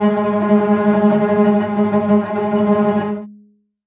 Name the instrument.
acoustic string instrument